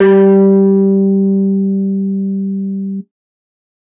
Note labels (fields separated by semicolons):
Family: guitar; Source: electronic; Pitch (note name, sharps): G3; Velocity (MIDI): 50; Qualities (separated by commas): distorted